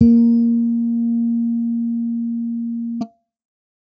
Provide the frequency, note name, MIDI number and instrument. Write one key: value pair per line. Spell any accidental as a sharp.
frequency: 233.1 Hz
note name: A#3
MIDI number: 58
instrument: electronic bass